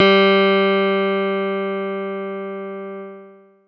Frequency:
196 Hz